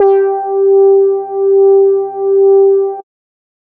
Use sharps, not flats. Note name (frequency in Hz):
G4 (392 Hz)